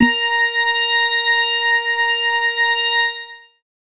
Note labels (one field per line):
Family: organ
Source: electronic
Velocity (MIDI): 75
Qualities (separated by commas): reverb